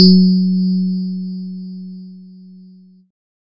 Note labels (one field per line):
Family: keyboard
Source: electronic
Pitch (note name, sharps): F#3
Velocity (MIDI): 127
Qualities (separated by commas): bright, distorted